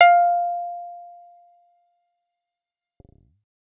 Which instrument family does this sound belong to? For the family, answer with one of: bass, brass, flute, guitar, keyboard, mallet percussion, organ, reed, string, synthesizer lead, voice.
bass